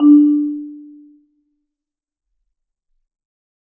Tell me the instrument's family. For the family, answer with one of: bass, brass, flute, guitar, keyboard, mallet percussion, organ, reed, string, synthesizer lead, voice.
mallet percussion